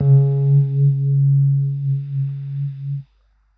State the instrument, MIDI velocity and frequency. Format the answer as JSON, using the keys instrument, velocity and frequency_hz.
{"instrument": "electronic keyboard", "velocity": 50, "frequency_hz": 138.6}